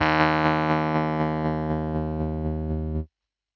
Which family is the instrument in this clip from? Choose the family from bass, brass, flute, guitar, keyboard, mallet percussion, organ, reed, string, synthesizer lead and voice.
keyboard